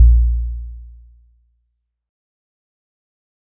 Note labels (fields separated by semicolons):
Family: guitar; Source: synthesizer; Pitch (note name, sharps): A#1; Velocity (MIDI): 25; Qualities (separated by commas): dark, fast decay